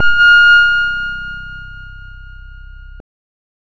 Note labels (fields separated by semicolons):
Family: bass; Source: synthesizer; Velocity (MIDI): 100; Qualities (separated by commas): distorted, non-linear envelope